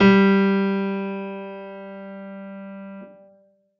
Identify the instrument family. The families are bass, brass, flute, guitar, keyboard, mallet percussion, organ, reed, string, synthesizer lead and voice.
keyboard